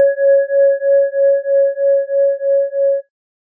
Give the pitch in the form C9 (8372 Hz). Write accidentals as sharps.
C#5 (554.4 Hz)